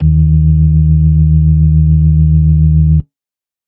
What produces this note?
electronic organ